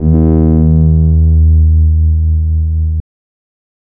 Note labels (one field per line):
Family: bass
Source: synthesizer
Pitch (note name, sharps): D#2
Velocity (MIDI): 75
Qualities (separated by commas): distorted, non-linear envelope